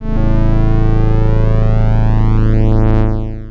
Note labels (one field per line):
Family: organ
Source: electronic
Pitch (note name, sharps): A0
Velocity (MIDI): 50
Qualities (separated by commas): distorted, long release